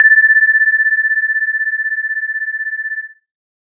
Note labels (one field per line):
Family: synthesizer lead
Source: synthesizer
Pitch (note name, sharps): A6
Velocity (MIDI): 127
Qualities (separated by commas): distorted